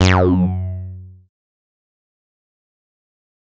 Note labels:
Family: bass; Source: synthesizer; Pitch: F#2; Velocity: 127; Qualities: distorted, fast decay

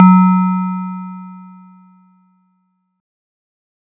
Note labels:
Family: mallet percussion; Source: acoustic; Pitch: F#3; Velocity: 25

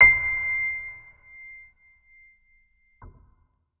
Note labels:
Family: organ; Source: electronic; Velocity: 25; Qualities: reverb

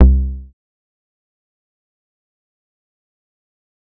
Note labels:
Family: bass; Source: synthesizer; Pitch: C2; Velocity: 100; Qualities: dark, fast decay, percussive

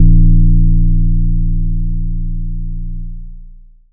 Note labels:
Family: mallet percussion; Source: acoustic; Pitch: A#0; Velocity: 50; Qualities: distorted, long release

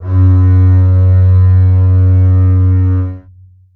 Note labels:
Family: string; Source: acoustic; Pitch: F#2; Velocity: 50; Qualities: long release, reverb

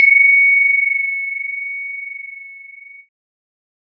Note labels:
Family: keyboard; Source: electronic; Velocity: 100; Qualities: multiphonic

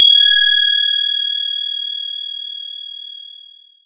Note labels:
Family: mallet percussion; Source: electronic; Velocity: 75; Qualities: bright, distorted, long release, non-linear envelope

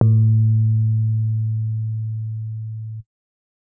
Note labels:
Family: keyboard; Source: electronic; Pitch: A2; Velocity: 25; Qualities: dark

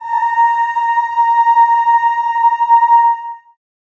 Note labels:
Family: voice; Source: acoustic; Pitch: A#5; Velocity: 100; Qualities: reverb

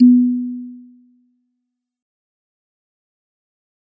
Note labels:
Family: mallet percussion; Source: acoustic; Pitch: B3; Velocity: 50; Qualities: dark, fast decay

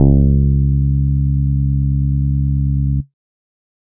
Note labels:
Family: bass; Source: synthesizer; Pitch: C#2; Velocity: 100

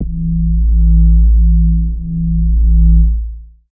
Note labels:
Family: bass; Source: synthesizer; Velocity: 25; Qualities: dark, long release, multiphonic

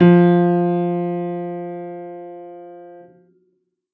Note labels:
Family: keyboard; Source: acoustic; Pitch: F3; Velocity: 100; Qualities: reverb

